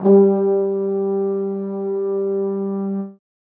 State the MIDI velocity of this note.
25